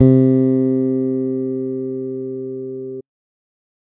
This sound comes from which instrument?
electronic bass